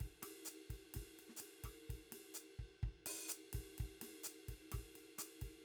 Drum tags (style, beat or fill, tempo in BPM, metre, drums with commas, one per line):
bossa nova
beat
127 BPM
4/4
ride, open hi-hat, hi-hat pedal, snare, cross-stick, kick